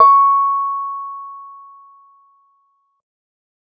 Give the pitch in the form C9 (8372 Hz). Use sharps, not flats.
C#6 (1109 Hz)